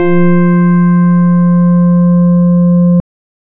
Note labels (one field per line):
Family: organ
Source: electronic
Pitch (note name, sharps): F3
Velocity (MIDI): 127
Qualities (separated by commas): dark